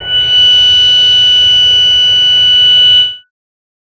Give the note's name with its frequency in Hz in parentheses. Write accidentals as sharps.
F#6 (1480 Hz)